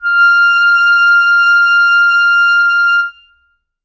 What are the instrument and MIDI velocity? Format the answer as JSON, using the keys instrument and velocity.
{"instrument": "acoustic reed instrument", "velocity": 100}